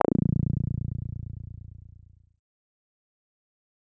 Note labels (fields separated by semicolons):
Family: synthesizer lead; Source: synthesizer; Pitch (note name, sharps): A#0; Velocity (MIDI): 100; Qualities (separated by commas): distorted, fast decay